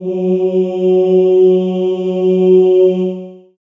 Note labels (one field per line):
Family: voice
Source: acoustic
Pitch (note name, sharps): F#3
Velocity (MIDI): 25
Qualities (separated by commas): dark, long release, reverb